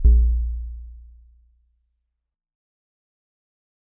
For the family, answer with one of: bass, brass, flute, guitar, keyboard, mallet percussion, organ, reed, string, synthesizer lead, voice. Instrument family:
mallet percussion